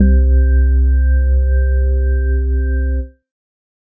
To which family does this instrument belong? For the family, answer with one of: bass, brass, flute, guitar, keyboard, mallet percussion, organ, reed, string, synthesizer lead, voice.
organ